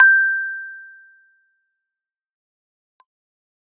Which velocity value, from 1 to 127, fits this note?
50